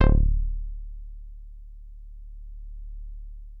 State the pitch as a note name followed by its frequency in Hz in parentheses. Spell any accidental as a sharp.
D1 (36.71 Hz)